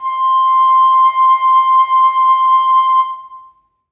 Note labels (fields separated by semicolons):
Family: flute; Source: acoustic; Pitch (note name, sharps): C6; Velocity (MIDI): 25; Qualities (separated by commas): long release, reverb